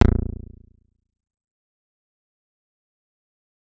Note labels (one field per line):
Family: bass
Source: synthesizer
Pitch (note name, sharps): A#0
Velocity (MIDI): 127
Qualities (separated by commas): fast decay, percussive